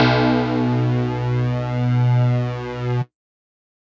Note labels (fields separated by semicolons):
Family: mallet percussion; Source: electronic; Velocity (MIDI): 100